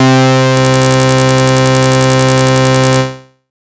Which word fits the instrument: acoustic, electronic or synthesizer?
synthesizer